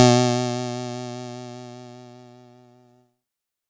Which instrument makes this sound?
electronic keyboard